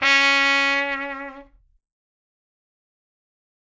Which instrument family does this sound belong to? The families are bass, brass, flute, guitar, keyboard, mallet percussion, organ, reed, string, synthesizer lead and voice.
brass